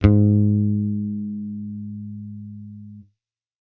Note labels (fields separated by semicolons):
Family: bass; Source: electronic; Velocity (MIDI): 127